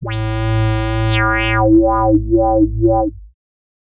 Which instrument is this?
synthesizer bass